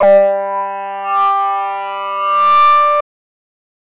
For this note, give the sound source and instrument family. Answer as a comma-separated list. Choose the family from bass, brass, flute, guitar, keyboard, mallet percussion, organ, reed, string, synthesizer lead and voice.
synthesizer, voice